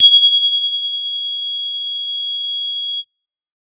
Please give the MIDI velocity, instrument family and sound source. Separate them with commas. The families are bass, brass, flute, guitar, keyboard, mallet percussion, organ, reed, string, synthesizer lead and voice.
100, bass, synthesizer